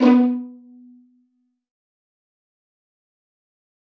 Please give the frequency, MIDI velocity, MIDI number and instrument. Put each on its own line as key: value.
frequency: 246.9 Hz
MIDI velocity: 75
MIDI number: 59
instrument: acoustic string instrument